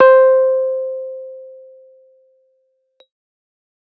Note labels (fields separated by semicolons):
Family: keyboard; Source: electronic; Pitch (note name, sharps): C5; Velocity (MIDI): 100